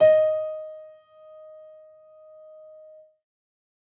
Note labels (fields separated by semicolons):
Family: keyboard; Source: acoustic; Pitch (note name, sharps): D#5; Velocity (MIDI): 100